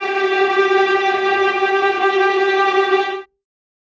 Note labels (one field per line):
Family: string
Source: acoustic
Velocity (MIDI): 75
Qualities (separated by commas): bright, non-linear envelope, reverb